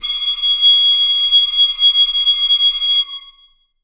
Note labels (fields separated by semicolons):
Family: reed; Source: acoustic; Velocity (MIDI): 25; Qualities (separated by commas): bright, reverb